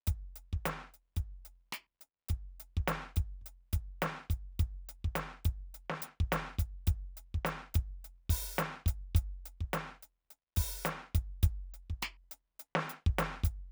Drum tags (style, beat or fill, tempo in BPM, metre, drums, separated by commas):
rock, beat, 105 BPM, 4/4, closed hi-hat, open hi-hat, hi-hat pedal, snare, kick